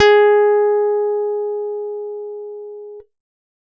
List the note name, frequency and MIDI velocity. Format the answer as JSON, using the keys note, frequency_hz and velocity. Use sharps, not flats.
{"note": "G#4", "frequency_hz": 415.3, "velocity": 100}